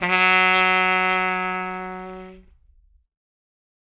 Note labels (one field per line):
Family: brass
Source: acoustic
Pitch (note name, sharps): F#3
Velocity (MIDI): 100